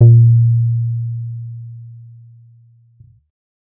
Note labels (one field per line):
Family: bass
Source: synthesizer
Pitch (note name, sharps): A#2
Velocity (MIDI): 25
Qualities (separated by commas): dark